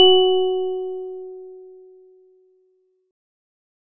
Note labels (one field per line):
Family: organ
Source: electronic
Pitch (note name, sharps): F#4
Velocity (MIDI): 50